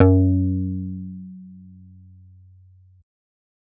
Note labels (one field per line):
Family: bass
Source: synthesizer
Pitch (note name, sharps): F#2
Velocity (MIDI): 127